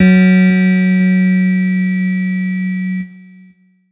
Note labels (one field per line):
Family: keyboard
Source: electronic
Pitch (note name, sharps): F#3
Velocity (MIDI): 75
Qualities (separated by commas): bright, distorted, long release